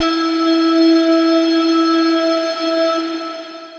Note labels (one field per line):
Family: guitar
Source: electronic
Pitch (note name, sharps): E4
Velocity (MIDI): 50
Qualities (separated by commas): long release